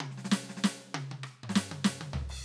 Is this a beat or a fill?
fill